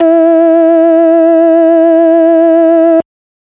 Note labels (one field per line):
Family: organ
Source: electronic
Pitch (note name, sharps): E4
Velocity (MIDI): 127